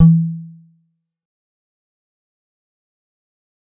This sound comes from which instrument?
electronic guitar